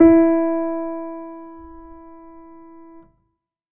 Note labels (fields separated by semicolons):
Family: keyboard; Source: acoustic; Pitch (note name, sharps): E4; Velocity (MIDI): 50; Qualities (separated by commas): reverb